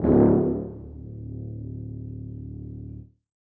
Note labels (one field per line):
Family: brass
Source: acoustic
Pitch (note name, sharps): D1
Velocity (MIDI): 25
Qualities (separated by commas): bright, reverb